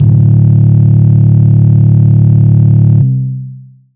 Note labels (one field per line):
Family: guitar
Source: electronic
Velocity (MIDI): 100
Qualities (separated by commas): bright, distorted, long release